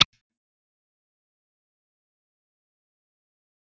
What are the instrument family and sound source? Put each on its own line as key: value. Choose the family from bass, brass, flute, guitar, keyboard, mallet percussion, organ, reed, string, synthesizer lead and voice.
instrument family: guitar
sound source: electronic